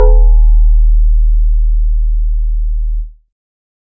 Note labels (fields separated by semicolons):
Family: synthesizer lead; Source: synthesizer; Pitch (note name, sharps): D#1; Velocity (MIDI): 75